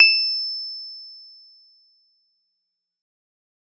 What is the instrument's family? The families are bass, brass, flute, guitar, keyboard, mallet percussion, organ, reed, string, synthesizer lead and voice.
guitar